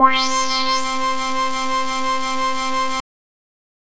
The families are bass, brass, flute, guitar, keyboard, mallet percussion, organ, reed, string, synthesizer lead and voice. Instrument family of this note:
bass